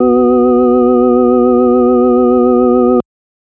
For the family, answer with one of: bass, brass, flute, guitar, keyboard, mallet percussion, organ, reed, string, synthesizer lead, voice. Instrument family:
organ